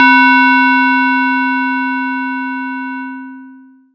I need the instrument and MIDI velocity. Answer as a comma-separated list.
acoustic mallet percussion instrument, 50